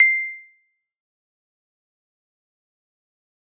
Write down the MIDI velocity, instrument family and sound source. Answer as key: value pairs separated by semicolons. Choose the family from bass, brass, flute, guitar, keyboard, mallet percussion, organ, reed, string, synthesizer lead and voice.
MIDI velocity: 100; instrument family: keyboard; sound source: electronic